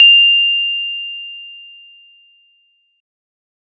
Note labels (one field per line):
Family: organ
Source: electronic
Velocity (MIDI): 50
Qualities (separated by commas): bright